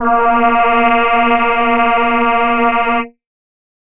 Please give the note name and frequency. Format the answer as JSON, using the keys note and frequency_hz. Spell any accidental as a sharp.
{"note": "A#3", "frequency_hz": 233.1}